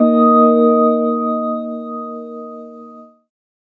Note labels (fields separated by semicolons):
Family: keyboard; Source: synthesizer; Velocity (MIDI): 100